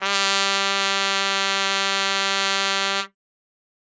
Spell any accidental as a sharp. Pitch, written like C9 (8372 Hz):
G3 (196 Hz)